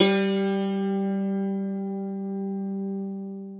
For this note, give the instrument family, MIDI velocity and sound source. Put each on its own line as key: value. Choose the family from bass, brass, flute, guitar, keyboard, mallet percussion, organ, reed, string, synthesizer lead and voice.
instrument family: guitar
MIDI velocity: 25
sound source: acoustic